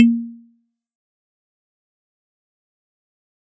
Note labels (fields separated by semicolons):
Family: mallet percussion; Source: acoustic; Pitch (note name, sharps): A#3; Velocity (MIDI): 127; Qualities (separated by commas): fast decay, percussive